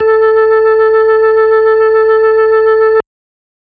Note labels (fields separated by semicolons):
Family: organ; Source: electronic; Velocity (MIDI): 100